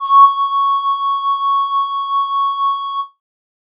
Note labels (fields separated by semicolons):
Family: flute; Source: synthesizer; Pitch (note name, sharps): C#6; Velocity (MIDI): 50; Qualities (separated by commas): distorted